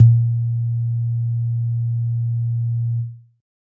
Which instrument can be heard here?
electronic keyboard